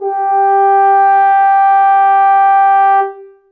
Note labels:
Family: brass; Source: acoustic; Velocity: 100; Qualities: reverb

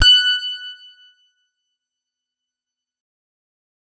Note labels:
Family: guitar; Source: electronic; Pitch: F#6; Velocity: 100; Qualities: bright, fast decay

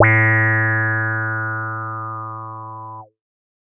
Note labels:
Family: bass; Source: synthesizer; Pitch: A2; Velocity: 127

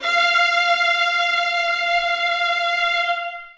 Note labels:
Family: string; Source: acoustic; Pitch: F5; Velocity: 127; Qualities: bright, long release, reverb

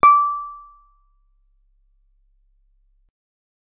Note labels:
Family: guitar; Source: acoustic; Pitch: D6; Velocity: 25; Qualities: percussive

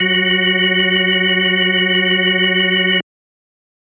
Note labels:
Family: organ; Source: electronic; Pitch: F#3; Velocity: 25

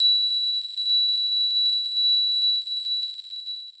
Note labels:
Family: guitar; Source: electronic; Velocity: 127; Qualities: bright, long release

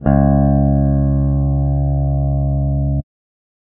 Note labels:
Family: guitar; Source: electronic; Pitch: C#2; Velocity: 25

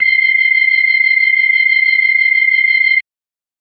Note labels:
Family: organ; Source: electronic; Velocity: 75; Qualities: bright

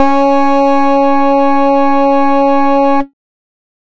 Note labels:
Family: bass; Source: synthesizer; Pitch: C#4; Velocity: 100; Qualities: bright, distorted, multiphonic, tempo-synced

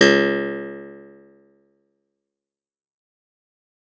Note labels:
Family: guitar; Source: acoustic; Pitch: C#2; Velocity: 25; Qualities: bright, fast decay

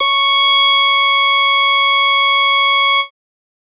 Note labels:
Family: bass; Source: synthesizer; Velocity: 50; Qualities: bright, distorted

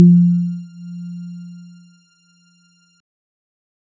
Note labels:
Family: keyboard; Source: electronic; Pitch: F3; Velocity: 100; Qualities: dark

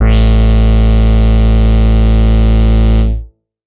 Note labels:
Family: bass; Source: synthesizer; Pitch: A1; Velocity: 75; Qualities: distorted

